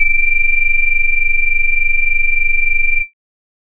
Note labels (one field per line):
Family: bass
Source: synthesizer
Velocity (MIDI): 100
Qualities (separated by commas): bright, distorted, multiphonic, tempo-synced